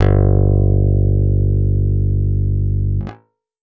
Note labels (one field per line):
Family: guitar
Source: acoustic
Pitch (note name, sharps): G1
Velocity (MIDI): 127